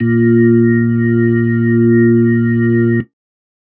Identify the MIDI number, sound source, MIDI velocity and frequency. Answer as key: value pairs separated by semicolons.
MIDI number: 46; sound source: electronic; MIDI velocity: 100; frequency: 116.5 Hz